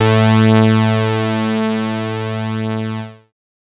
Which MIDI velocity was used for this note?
75